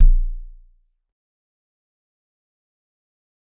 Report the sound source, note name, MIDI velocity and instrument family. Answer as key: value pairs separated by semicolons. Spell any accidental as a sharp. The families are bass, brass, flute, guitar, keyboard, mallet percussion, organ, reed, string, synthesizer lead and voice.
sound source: acoustic; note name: A#0; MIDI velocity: 75; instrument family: mallet percussion